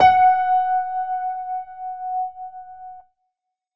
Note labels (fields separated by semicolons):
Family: keyboard; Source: electronic; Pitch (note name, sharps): F#5; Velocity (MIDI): 100